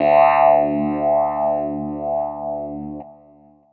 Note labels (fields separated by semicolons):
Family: keyboard; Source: electronic; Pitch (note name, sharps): D2; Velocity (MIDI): 50